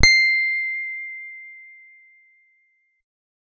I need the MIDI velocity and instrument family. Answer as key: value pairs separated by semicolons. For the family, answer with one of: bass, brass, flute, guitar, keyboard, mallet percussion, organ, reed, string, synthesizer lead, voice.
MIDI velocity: 25; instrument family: guitar